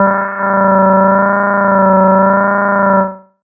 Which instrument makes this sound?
synthesizer bass